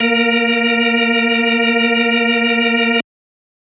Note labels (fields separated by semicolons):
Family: organ; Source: electronic; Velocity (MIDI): 127